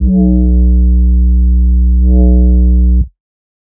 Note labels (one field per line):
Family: bass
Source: synthesizer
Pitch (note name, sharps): B1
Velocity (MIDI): 127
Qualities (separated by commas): dark